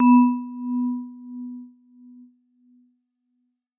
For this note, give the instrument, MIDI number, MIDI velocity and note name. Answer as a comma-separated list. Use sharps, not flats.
acoustic mallet percussion instrument, 59, 75, B3